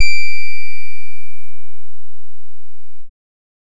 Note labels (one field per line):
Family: bass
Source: synthesizer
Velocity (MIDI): 50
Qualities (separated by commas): distorted